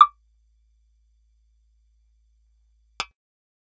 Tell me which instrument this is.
synthesizer bass